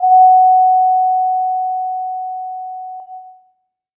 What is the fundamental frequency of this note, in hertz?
740 Hz